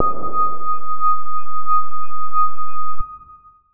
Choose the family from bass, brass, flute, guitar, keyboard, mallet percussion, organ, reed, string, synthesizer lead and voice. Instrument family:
guitar